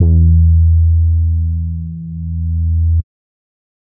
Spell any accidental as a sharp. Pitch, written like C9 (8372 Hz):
E2 (82.41 Hz)